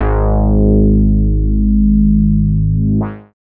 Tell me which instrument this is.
synthesizer bass